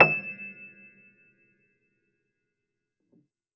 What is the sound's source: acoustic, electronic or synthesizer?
acoustic